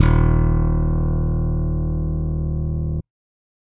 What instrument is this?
electronic bass